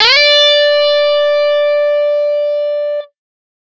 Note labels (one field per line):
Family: guitar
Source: electronic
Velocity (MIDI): 127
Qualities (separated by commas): bright, distorted